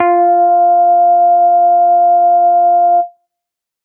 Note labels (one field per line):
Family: bass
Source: synthesizer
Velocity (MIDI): 75